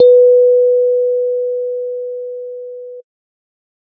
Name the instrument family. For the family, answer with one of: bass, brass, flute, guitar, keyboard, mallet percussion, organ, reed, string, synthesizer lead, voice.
keyboard